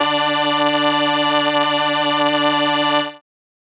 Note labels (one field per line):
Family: keyboard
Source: synthesizer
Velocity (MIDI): 127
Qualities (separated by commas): bright